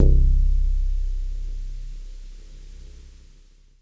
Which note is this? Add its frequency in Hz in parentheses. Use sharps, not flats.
C1 (32.7 Hz)